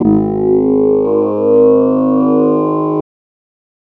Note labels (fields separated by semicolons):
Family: voice; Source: synthesizer; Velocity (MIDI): 25; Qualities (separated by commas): distorted